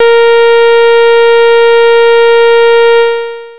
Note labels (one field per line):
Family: bass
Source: synthesizer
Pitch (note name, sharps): A#4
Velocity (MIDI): 100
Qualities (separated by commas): bright, distorted, long release